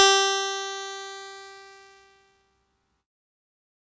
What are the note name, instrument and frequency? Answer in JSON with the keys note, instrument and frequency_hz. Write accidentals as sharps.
{"note": "G4", "instrument": "electronic keyboard", "frequency_hz": 392}